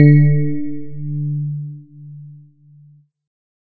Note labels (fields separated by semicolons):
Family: keyboard; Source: electronic; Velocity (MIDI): 100